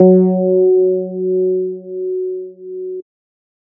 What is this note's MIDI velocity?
127